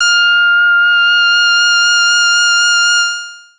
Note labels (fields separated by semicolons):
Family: bass; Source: synthesizer; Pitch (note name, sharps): F6; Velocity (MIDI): 100; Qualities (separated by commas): distorted, long release